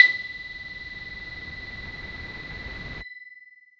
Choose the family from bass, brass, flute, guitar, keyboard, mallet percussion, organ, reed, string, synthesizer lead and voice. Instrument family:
voice